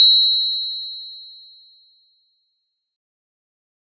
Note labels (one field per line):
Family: mallet percussion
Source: acoustic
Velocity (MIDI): 50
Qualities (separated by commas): bright